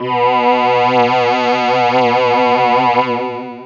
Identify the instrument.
synthesizer voice